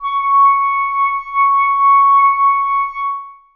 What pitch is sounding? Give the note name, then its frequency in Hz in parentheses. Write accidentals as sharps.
C#6 (1109 Hz)